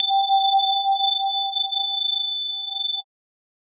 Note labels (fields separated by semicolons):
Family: mallet percussion; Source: electronic; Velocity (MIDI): 100; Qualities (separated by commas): bright, multiphonic, non-linear envelope